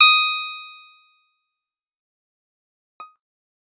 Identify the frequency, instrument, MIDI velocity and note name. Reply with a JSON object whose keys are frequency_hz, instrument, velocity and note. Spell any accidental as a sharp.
{"frequency_hz": 1245, "instrument": "electronic guitar", "velocity": 127, "note": "D#6"}